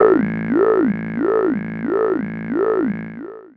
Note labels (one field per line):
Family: voice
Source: synthesizer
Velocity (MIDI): 127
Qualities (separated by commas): long release, non-linear envelope, tempo-synced